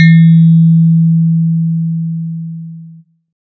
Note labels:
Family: synthesizer lead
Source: synthesizer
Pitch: E3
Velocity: 75

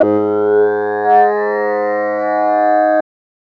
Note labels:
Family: voice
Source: synthesizer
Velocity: 127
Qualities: distorted

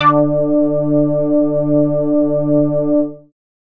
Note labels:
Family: bass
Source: synthesizer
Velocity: 25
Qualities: distorted

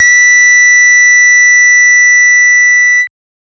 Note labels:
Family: bass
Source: synthesizer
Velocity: 50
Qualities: bright, distorted, multiphonic

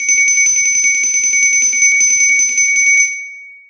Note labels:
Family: mallet percussion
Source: acoustic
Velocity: 75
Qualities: long release, reverb

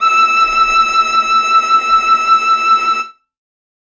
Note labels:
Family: string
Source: acoustic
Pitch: E6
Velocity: 50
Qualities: reverb

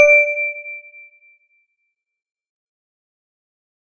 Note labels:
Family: mallet percussion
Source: acoustic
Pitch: D5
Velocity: 127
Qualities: fast decay

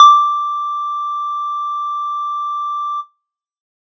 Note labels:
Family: bass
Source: synthesizer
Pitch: D6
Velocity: 50

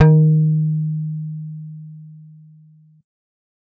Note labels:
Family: bass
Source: synthesizer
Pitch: D#3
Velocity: 50

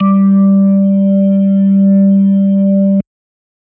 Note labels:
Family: organ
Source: electronic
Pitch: G3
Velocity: 100

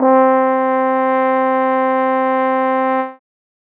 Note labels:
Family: brass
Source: acoustic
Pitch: C4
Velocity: 75

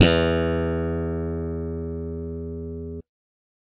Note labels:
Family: bass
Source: electronic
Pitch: E2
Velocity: 100

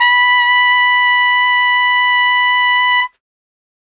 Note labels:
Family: brass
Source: acoustic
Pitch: B5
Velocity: 25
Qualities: bright

